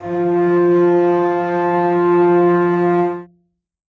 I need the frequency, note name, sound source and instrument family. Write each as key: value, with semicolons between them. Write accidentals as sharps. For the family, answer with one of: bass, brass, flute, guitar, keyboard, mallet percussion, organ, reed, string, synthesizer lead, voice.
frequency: 174.6 Hz; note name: F3; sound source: acoustic; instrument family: string